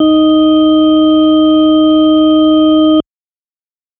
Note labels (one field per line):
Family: organ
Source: electronic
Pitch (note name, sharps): D#4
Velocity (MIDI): 25